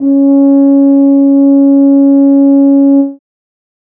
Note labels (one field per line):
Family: brass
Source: acoustic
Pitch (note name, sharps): C#4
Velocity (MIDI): 25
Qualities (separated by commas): dark